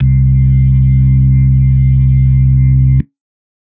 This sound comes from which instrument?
electronic organ